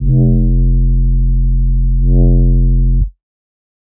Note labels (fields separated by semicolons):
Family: bass; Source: synthesizer; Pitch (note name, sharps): F1; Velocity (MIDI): 127; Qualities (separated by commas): dark